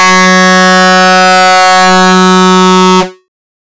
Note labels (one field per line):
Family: bass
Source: synthesizer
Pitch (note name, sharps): F#3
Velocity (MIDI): 100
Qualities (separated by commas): bright, distorted